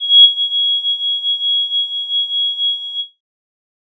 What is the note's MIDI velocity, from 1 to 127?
50